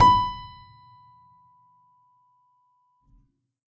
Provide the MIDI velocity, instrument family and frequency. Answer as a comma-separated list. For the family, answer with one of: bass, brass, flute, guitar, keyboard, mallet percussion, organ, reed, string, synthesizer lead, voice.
127, keyboard, 987.8 Hz